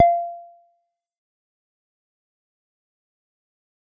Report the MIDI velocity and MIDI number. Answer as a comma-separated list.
25, 77